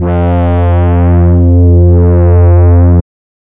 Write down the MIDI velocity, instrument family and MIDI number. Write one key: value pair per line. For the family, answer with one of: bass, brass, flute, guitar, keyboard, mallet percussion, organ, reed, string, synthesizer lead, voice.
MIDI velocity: 50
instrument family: reed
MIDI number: 41